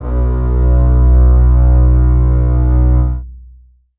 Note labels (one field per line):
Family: string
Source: acoustic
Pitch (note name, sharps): B1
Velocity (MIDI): 100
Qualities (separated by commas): long release, reverb